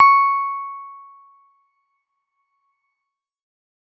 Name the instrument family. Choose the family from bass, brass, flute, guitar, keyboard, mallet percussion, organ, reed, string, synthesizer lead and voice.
keyboard